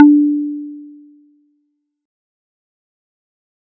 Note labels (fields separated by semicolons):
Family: mallet percussion; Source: acoustic; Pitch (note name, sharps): D4; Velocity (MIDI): 25; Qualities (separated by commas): dark, fast decay